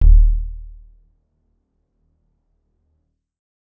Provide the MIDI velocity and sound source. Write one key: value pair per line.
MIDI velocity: 25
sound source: electronic